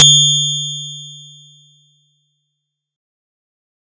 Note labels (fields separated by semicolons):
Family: mallet percussion; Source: acoustic; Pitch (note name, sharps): D3; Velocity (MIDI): 100; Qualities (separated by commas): bright